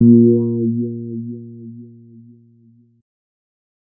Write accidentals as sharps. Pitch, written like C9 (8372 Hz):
A#2 (116.5 Hz)